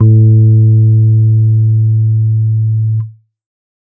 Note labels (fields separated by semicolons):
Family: keyboard; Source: electronic; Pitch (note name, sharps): A2; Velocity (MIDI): 50; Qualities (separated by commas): dark